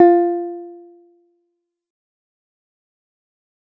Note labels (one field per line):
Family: guitar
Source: synthesizer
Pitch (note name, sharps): F4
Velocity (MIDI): 50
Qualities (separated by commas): fast decay